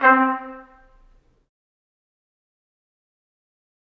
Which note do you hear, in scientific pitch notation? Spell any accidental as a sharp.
C4